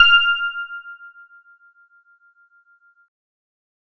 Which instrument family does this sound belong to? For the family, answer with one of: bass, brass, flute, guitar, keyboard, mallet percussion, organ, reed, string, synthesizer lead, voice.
keyboard